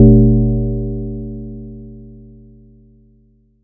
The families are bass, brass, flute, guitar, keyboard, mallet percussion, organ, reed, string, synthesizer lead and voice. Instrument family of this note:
mallet percussion